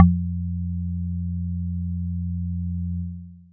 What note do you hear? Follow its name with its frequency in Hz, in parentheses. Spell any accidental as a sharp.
F2 (87.31 Hz)